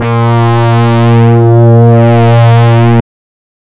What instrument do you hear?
synthesizer reed instrument